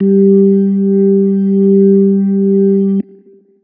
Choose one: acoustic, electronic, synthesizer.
electronic